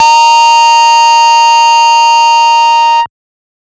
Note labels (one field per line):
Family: bass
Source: synthesizer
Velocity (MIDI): 75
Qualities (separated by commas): bright, distorted, multiphonic